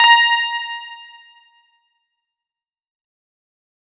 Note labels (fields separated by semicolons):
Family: guitar; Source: electronic; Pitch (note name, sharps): A#5; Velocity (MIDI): 50; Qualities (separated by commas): fast decay